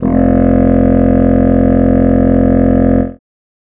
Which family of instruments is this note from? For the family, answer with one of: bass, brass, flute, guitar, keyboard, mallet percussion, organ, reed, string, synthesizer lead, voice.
reed